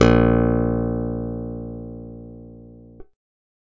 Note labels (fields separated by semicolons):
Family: keyboard; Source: electronic; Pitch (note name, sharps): A#1; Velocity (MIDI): 75